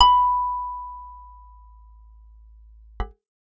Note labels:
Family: guitar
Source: acoustic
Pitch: B5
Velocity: 100

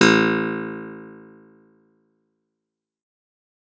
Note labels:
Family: guitar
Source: acoustic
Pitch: A1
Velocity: 25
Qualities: bright, fast decay

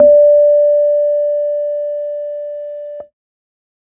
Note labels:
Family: keyboard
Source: electronic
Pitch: D5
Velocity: 25

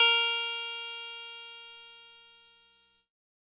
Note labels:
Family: keyboard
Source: electronic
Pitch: A#4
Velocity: 50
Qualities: bright, distorted

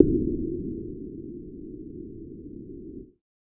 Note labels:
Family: bass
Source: synthesizer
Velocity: 25

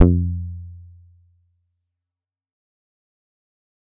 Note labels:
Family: bass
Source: synthesizer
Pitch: F2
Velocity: 25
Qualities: dark, distorted, fast decay

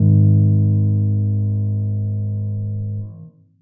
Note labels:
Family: keyboard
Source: acoustic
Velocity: 25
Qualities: dark

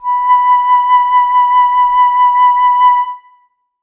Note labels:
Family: flute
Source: acoustic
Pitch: B5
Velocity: 25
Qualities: reverb

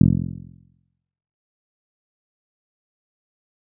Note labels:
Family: bass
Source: synthesizer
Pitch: F1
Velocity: 100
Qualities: dark, fast decay, percussive

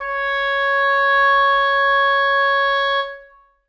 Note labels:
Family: reed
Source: acoustic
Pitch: C#5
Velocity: 127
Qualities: reverb

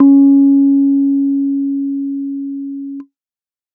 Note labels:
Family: keyboard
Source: electronic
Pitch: C#4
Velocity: 50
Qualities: dark

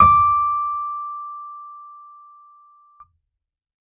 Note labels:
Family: keyboard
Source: electronic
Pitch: D6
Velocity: 127

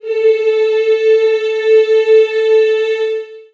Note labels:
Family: voice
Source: acoustic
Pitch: A4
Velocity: 100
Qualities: long release, reverb

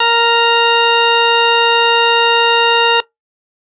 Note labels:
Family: organ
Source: electronic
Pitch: A#4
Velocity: 100

